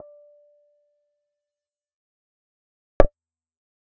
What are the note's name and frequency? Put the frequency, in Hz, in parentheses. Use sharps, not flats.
D5 (587.3 Hz)